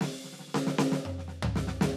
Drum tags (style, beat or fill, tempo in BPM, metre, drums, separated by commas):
funk, fill, 112 BPM, 4/4, ride, snare, mid tom, floor tom